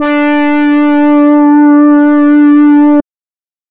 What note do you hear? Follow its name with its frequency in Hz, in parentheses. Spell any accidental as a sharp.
D4 (293.7 Hz)